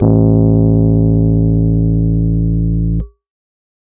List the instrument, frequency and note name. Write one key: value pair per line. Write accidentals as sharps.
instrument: electronic keyboard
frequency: 55 Hz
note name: A1